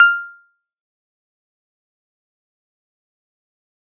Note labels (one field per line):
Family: keyboard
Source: electronic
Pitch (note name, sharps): F6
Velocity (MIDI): 75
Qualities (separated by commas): fast decay, percussive